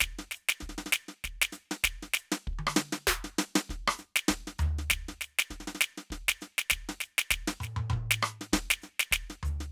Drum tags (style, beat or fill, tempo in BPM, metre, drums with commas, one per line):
New Orleans second line
beat
99 BPM
4/4
hi-hat pedal, snare, cross-stick, high tom, mid tom, floor tom, kick